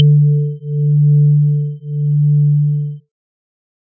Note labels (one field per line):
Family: organ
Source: electronic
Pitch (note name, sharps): D3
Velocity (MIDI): 25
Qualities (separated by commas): dark